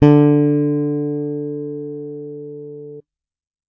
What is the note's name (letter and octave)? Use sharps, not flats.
D3